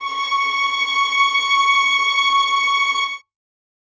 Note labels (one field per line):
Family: string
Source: acoustic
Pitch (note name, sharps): C#6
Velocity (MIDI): 50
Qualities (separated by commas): bright, non-linear envelope, reverb